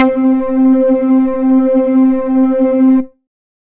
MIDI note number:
60